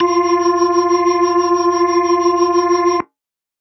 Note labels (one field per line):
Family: organ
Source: electronic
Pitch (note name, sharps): F4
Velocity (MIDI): 50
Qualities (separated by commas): bright